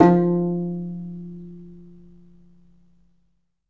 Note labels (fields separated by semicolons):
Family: guitar; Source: acoustic; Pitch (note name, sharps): F3; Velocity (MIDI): 127; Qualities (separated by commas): reverb